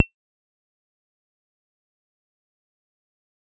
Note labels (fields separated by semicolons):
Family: bass; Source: synthesizer; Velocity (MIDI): 127; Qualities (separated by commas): fast decay, percussive